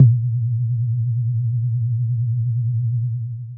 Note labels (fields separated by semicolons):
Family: bass; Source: synthesizer; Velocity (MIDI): 127; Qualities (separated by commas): dark, long release